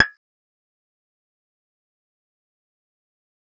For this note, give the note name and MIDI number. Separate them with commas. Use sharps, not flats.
G#6, 92